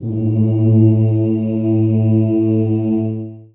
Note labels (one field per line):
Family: voice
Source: acoustic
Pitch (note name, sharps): A2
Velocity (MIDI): 50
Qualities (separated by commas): long release, reverb